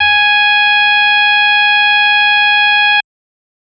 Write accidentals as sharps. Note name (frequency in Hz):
G#5 (830.6 Hz)